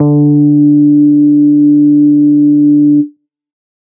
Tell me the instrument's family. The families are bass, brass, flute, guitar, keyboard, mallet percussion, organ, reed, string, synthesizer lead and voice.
bass